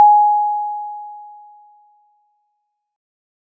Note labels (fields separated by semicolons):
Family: mallet percussion; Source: acoustic; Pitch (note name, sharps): G#5; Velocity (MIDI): 50